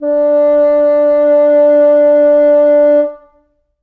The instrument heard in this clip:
acoustic reed instrument